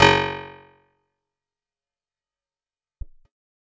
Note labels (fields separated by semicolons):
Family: guitar; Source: acoustic; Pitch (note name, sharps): F#1; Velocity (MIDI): 100; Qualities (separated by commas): fast decay, percussive